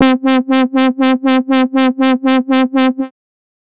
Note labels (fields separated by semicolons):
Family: bass; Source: synthesizer; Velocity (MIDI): 75; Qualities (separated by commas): bright, distorted, tempo-synced